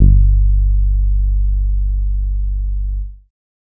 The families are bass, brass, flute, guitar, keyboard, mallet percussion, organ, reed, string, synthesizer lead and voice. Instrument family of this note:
bass